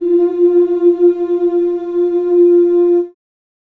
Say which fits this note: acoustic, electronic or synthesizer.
acoustic